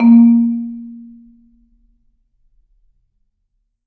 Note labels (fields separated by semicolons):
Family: mallet percussion; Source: acoustic; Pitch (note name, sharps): A#3; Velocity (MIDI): 75; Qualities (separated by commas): reverb